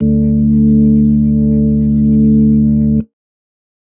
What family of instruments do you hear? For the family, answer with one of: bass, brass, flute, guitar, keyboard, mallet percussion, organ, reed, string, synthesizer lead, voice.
organ